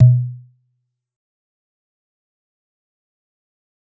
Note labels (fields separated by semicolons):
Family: mallet percussion; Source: acoustic; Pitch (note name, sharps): B2; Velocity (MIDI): 100; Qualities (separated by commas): dark, fast decay, percussive